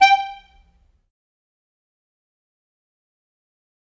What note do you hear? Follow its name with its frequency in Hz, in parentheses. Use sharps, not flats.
G5 (784 Hz)